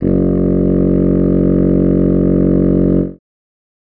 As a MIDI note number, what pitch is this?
30